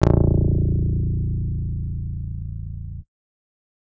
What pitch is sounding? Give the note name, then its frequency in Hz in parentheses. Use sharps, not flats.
A0 (27.5 Hz)